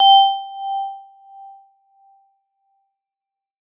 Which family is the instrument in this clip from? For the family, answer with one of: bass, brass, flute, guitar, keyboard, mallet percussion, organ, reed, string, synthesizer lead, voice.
mallet percussion